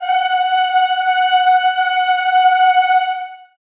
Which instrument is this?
acoustic voice